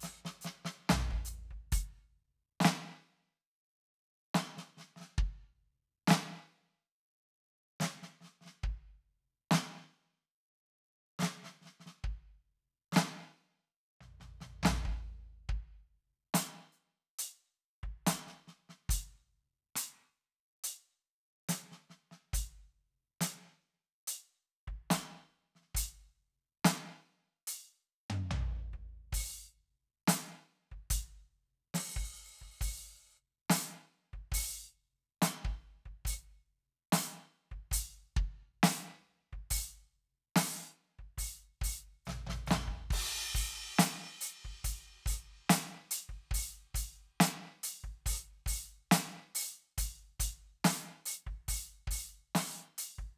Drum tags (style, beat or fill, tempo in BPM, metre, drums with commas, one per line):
half-time rock
beat
140 BPM
4/4
crash, ride, closed hi-hat, open hi-hat, hi-hat pedal, snare, cross-stick, high tom, floor tom, kick